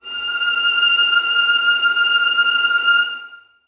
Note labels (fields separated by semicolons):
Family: string; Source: acoustic; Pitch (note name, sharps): F6; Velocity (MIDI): 50; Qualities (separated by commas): bright, reverb